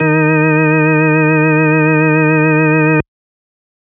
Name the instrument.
electronic organ